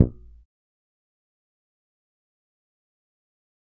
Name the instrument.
electronic bass